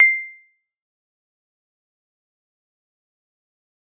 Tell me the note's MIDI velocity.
127